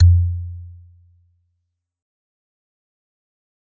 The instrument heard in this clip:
acoustic mallet percussion instrument